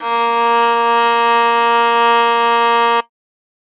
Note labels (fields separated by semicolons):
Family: string; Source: acoustic; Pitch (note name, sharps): A#3; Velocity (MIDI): 50; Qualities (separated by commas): bright